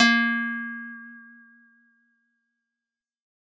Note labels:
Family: guitar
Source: acoustic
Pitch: A#3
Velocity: 100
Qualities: fast decay

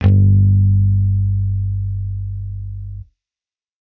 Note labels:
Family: bass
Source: electronic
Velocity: 100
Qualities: distorted

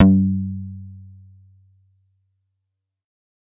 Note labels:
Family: bass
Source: synthesizer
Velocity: 100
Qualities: distorted

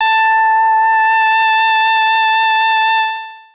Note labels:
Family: bass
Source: synthesizer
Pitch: A5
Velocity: 25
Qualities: distorted, long release

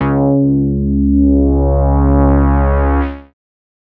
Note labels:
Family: bass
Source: synthesizer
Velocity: 75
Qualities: distorted, multiphonic

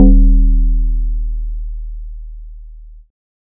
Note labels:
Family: bass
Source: synthesizer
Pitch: D#1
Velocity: 50

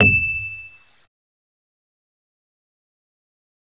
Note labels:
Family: keyboard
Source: electronic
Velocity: 25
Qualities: fast decay

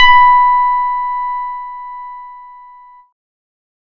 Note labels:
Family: keyboard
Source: electronic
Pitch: B5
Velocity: 100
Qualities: distorted

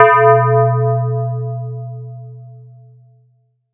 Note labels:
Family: mallet percussion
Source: electronic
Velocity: 127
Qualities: multiphonic

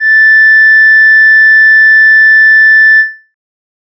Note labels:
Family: flute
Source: synthesizer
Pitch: A6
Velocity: 127

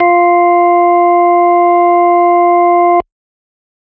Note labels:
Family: organ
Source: electronic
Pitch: F4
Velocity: 50

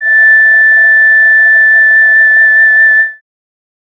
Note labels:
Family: voice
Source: synthesizer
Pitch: A6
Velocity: 25

